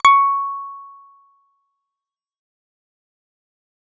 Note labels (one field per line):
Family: bass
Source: synthesizer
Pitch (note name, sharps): C#6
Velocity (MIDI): 127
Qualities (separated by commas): fast decay